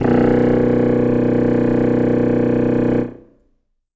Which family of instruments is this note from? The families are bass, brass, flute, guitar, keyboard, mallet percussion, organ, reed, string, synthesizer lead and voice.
reed